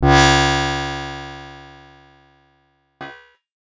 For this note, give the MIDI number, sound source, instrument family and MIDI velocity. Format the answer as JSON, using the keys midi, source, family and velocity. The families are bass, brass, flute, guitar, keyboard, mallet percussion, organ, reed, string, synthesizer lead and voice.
{"midi": 37, "source": "acoustic", "family": "guitar", "velocity": 100}